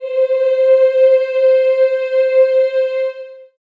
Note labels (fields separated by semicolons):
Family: voice; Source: acoustic; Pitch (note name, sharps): C5; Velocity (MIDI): 127; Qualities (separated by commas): long release, reverb